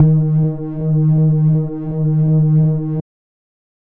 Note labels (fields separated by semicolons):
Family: bass; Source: synthesizer; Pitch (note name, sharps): D#3; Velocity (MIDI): 75; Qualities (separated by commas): dark